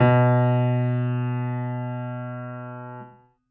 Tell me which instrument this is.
acoustic keyboard